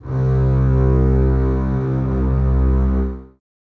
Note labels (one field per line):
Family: string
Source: acoustic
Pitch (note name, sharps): C2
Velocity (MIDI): 100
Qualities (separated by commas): reverb